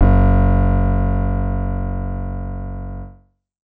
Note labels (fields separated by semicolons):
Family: keyboard; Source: synthesizer; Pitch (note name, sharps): F#1; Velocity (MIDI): 75; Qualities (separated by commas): distorted